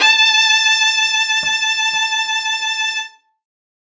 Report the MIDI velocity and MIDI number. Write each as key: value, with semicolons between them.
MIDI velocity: 127; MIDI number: 81